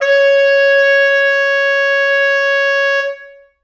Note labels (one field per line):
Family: reed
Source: acoustic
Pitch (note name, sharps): C#5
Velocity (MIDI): 127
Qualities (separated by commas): reverb